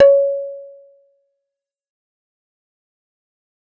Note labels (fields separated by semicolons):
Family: bass; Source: synthesizer; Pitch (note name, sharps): C#5; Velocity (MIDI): 100; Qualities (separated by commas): fast decay, percussive